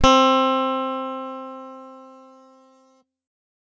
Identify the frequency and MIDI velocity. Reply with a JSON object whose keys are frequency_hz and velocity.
{"frequency_hz": 261.6, "velocity": 127}